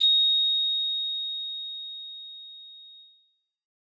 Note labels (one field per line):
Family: bass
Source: synthesizer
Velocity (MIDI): 25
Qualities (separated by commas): bright, distorted